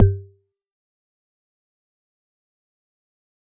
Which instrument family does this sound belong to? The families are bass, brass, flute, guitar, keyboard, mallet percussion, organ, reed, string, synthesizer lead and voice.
mallet percussion